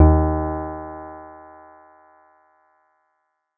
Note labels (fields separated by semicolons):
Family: keyboard; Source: electronic; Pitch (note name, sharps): D#2; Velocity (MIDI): 50